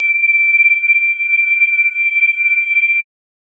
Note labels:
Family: mallet percussion; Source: electronic; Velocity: 75; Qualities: multiphonic, non-linear envelope

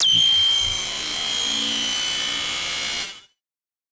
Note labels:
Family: synthesizer lead; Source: synthesizer; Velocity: 75; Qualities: bright, distorted, multiphonic, non-linear envelope

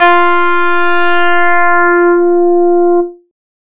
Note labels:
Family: bass; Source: synthesizer; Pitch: F4; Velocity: 127; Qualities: bright, distorted

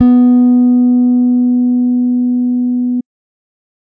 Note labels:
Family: bass; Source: electronic; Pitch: B3; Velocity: 50

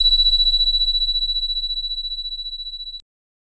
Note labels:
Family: bass; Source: synthesizer; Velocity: 127; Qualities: bright, distorted, multiphonic

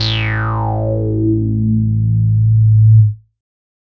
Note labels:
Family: bass; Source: synthesizer; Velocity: 50; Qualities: bright, distorted, non-linear envelope

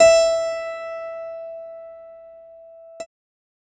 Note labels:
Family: keyboard; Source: electronic; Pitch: E5; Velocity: 127; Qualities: bright

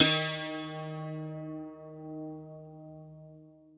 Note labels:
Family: guitar; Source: acoustic; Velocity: 100; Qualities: reverb

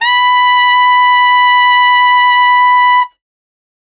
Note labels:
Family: reed; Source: acoustic; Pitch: B5; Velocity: 127; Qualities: bright

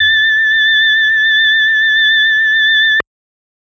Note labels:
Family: organ; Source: electronic; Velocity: 75; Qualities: multiphonic

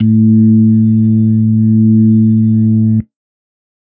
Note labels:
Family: organ; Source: electronic; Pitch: A2; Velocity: 127

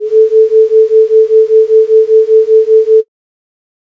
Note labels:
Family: flute; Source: synthesizer; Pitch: A4; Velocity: 25

